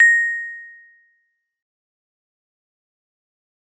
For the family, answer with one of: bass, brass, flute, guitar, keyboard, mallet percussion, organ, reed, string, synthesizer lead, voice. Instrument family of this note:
mallet percussion